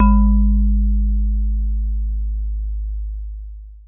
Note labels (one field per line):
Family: mallet percussion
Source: acoustic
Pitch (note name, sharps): G#1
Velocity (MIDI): 100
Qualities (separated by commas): dark, long release, reverb